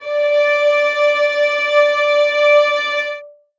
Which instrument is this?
acoustic string instrument